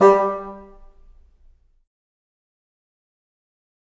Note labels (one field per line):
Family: reed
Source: acoustic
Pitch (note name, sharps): G3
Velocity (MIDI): 127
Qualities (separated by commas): fast decay, percussive, reverb